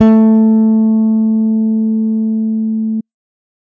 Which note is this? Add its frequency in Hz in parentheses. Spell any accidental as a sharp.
A3 (220 Hz)